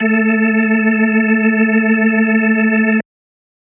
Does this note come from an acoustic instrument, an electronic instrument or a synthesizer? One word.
electronic